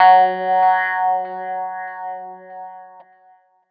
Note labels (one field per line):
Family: keyboard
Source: electronic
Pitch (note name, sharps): F#3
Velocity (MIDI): 127